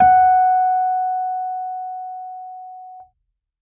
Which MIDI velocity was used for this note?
100